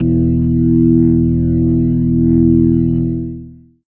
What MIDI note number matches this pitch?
28